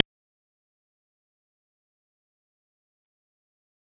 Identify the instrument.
synthesizer bass